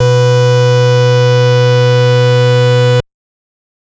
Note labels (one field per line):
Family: organ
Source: electronic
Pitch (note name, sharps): B2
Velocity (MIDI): 127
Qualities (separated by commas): bright, distorted